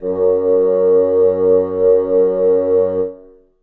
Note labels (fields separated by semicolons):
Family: reed; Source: acoustic; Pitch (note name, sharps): F#2; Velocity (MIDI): 25; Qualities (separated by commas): reverb